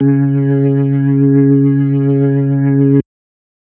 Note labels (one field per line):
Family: organ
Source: electronic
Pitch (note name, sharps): C#3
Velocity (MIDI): 50